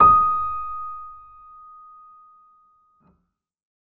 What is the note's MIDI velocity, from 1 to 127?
25